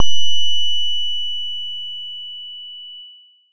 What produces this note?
synthesizer bass